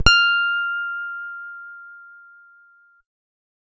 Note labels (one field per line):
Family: guitar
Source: electronic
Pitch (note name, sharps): F6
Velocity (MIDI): 100